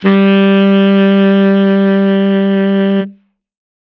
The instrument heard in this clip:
acoustic reed instrument